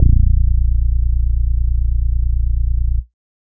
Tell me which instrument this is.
synthesizer bass